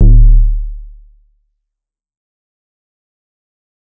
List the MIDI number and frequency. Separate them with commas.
26, 36.71 Hz